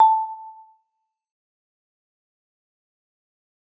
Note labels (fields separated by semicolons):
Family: mallet percussion; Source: acoustic; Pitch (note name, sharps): A5; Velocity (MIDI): 127; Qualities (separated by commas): fast decay, percussive, reverb